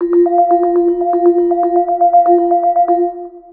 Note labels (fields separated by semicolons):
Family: mallet percussion; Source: synthesizer; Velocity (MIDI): 50; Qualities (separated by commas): dark, long release, multiphonic, percussive, tempo-synced